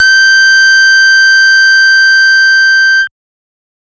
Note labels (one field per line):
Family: bass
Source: synthesizer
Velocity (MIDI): 50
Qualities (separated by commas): bright, distorted, multiphonic